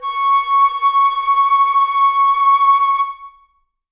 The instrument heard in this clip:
acoustic flute